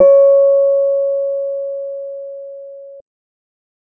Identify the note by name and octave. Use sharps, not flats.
C#5